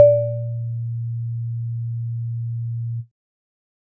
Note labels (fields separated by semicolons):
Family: keyboard; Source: electronic; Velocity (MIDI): 127